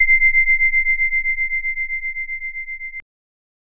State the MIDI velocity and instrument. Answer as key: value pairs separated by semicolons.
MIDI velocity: 25; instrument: synthesizer bass